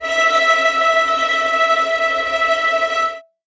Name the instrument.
acoustic string instrument